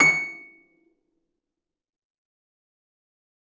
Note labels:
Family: string; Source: acoustic; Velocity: 25; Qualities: fast decay, percussive, reverb

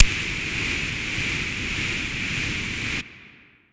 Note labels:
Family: flute; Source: acoustic; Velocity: 127; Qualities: distorted

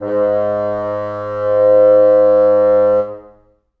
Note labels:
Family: reed; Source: acoustic; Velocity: 100; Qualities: reverb

